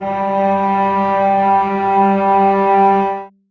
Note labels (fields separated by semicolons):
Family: string; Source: acoustic; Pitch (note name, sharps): G3; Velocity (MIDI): 25; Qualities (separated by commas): reverb